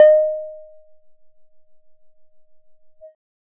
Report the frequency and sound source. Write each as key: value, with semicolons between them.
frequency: 622.3 Hz; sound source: synthesizer